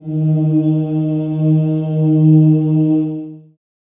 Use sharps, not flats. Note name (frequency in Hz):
D#3 (155.6 Hz)